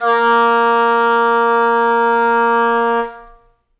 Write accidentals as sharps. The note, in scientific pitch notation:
A#3